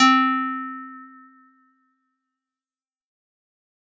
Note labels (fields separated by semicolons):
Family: guitar; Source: acoustic; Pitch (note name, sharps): C4; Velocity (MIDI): 127; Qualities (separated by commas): fast decay